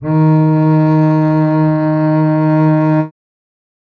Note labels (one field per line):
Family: string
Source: acoustic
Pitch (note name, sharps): D#3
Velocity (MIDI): 25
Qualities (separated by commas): reverb